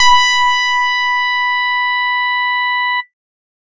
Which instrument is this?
synthesizer bass